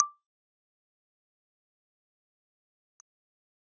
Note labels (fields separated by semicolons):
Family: keyboard; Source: electronic; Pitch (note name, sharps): D6; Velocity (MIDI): 25; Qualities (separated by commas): fast decay, percussive